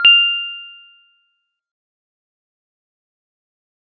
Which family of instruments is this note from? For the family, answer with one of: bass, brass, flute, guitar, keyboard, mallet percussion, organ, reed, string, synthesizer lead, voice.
mallet percussion